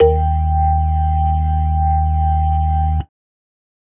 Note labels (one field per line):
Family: organ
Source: electronic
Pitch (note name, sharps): D#2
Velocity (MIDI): 25